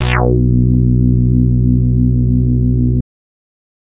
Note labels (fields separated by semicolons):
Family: bass; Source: synthesizer; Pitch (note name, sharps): B1; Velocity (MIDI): 127; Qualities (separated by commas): distorted